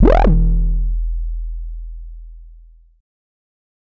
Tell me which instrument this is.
synthesizer bass